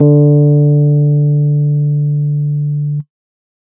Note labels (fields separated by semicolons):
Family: keyboard; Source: electronic; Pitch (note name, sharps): D3; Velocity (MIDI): 50